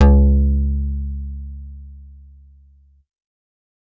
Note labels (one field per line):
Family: bass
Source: synthesizer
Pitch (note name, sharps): C#2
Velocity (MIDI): 75